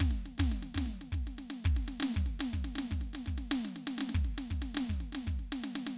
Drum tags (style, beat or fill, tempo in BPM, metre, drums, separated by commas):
march, beat, 120 BPM, 4/4, snare, kick